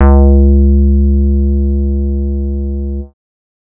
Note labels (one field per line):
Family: bass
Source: synthesizer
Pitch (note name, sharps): C#2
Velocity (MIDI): 100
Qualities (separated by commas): dark